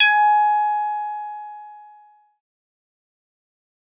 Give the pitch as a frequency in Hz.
830.6 Hz